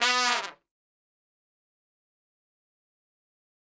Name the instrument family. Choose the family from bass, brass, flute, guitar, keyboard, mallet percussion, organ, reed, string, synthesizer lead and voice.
brass